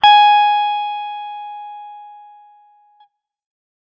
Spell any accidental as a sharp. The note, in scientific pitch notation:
G#5